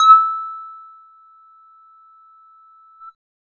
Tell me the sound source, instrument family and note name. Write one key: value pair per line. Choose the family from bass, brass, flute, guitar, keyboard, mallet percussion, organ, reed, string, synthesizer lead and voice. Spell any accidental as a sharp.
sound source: synthesizer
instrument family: bass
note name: E6